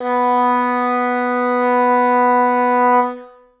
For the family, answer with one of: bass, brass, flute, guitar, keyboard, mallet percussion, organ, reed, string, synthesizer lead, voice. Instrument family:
reed